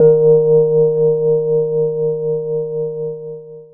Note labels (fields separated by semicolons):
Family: keyboard; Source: electronic; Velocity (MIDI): 75; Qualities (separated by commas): long release, reverb